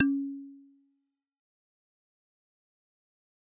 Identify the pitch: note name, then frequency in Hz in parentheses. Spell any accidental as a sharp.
C#4 (277.2 Hz)